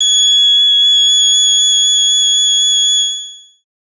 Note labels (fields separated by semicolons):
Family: bass; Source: synthesizer; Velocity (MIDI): 75; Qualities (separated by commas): bright, distorted, long release